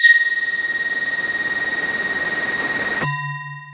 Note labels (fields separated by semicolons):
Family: voice; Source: synthesizer; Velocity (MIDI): 127; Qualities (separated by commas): distorted, long release